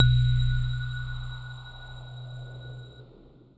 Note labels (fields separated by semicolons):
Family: keyboard; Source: electronic; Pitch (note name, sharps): B0; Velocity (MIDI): 50; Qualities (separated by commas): dark